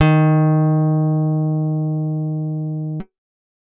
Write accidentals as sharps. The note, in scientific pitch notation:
D#3